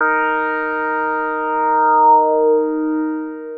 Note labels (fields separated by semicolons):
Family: synthesizer lead; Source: synthesizer; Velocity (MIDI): 127; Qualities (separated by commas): long release